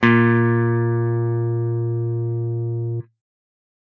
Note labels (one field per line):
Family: guitar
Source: electronic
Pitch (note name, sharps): A#2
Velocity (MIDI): 100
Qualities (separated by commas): distorted